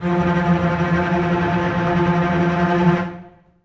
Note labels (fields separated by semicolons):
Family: string; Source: acoustic; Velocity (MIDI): 100; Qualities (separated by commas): non-linear envelope, reverb